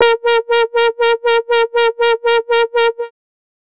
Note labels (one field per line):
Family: bass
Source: synthesizer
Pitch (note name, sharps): A#4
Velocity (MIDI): 100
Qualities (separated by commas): bright, distorted, tempo-synced